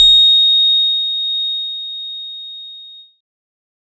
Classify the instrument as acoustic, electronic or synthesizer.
electronic